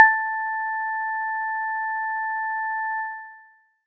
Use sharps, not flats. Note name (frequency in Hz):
A5 (880 Hz)